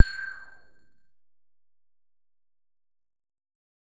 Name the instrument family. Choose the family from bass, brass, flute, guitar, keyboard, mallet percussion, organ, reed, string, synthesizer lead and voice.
bass